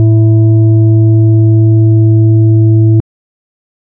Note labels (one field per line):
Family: organ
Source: electronic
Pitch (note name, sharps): A2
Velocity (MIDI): 127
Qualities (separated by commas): dark